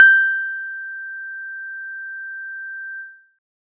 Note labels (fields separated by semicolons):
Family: guitar; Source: synthesizer; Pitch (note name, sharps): G6; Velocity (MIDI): 100